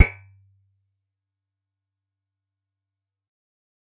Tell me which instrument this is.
acoustic guitar